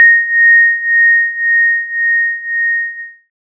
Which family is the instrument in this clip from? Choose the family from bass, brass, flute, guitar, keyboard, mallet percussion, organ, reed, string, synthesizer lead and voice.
synthesizer lead